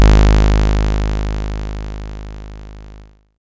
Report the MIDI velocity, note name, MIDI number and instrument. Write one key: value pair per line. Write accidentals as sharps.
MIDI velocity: 25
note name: G#1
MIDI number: 32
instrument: synthesizer bass